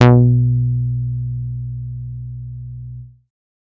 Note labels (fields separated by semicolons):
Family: bass; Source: synthesizer; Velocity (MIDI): 127; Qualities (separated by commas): distorted